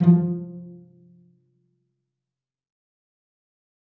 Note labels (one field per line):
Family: string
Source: acoustic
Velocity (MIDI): 100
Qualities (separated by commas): dark, fast decay, percussive, reverb